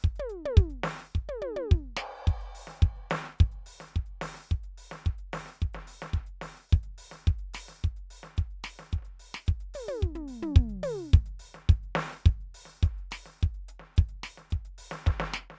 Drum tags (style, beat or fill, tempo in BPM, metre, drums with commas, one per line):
calypso
beat
108 BPM
4/4
crash, closed hi-hat, open hi-hat, hi-hat pedal, snare, high tom, floor tom, kick